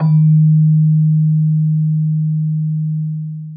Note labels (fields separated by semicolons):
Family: mallet percussion; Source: acoustic; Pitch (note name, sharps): D#3; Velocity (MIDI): 25; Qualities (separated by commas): long release, reverb